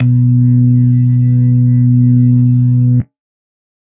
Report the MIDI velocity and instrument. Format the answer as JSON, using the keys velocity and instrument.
{"velocity": 75, "instrument": "electronic organ"}